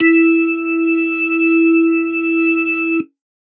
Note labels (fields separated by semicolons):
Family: organ; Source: electronic; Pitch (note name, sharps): E4; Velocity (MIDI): 100